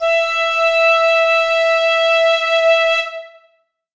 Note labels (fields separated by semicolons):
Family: flute; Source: acoustic; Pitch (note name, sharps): E5; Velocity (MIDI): 127; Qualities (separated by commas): reverb